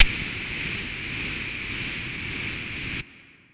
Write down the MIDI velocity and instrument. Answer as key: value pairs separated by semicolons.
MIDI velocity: 100; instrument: acoustic flute